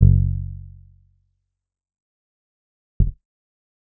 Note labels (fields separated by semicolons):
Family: bass; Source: synthesizer; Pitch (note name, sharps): F#1; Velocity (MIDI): 25; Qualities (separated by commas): dark, fast decay